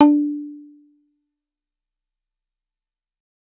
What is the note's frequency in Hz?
293.7 Hz